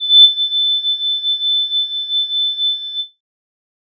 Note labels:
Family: flute; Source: synthesizer; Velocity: 50; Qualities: bright, distorted

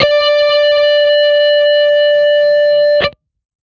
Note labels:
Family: guitar; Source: electronic; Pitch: D5; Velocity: 50; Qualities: distorted

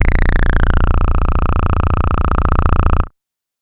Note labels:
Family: bass; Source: synthesizer; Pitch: A#-1; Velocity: 75; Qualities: bright, distorted, multiphonic

